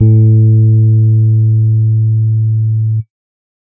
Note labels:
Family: keyboard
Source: electronic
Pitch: A2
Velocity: 75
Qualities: dark

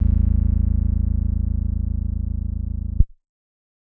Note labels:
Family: keyboard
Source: electronic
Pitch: A0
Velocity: 50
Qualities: dark

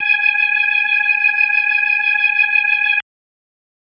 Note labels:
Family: organ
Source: electronic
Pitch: G#5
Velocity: 100

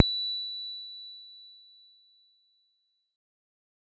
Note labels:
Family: guitar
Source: electronic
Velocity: 75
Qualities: bright, reverb

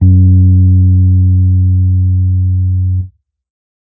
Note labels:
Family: keyboard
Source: electronic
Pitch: F#2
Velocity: 50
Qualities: dark

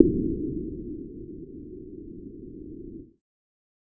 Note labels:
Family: bass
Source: synthesizer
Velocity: 127

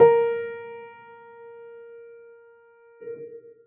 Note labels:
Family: keyboard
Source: acoustic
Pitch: A#4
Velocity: 25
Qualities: reverb

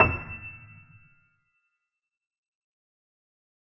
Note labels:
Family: keyboard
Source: acoustic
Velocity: 50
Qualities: dark, fast decay, percussive

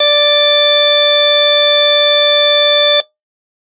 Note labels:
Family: organ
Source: electronic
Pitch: D5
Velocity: 127

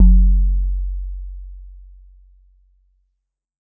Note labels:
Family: mallet percussion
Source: acoustic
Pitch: F#1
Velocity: 100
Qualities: dark

